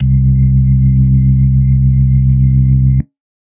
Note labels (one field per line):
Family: organ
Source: electronic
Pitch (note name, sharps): C2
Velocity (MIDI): 25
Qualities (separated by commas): dark